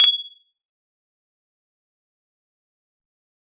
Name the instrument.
electronic guitar